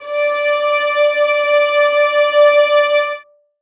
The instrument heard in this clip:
acoustic string instrument